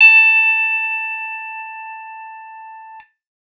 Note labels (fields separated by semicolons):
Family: guitar; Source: electronic; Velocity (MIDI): 100; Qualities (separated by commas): reverb